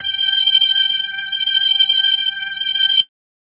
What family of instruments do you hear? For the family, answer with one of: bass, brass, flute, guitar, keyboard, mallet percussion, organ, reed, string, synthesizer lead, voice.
organ